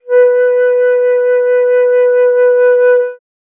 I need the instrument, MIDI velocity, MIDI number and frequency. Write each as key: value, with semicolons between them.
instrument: acoustic flute; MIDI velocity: 25; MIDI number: 71; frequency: 493.9 Hz